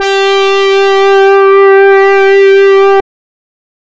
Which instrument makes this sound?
synthesizer reed instrument